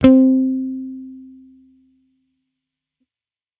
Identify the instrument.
electronic bass